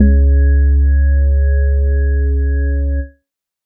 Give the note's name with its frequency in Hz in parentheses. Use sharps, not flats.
C#2 (69.3 Hz)